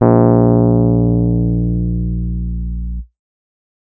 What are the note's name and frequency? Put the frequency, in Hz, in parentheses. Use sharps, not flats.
A#1 (58.27 Hz)